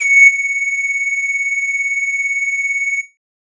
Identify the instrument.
synthesizer flute